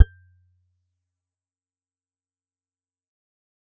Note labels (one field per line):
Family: guitar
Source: acoustic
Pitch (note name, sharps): G6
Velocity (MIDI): 127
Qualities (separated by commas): fast decay, percussive